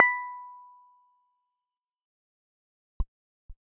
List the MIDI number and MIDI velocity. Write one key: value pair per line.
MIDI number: 83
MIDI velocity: 50